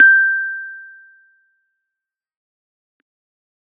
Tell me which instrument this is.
electronic keyboard